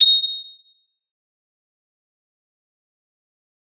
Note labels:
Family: mallet percussion; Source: acoustic; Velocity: 50; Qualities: bright, fast decay, percussive

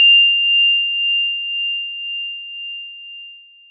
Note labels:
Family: mallet percussion; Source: acoustic; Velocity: 100; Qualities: bright, long release

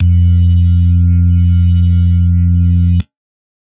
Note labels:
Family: organ; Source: electronic; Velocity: 127; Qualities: dark

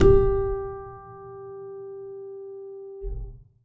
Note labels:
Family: keyboard; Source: acoustic; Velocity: 50; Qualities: dark, reverb

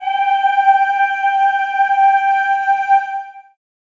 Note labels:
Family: voice; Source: acoustic; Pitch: G5; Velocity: 25; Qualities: long release, reverb

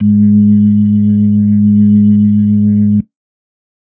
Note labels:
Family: organ; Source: electronic; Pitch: G#2; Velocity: 25; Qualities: dark

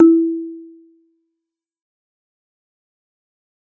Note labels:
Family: mallet percussion; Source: acoustic; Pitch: E4; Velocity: 127; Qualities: fast decay, percussive

